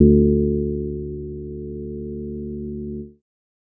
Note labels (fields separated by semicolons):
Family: bass; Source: synthesizer; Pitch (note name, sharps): D2; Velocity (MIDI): 25; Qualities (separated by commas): dark